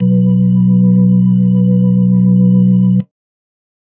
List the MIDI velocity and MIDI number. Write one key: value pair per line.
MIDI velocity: 50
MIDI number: 35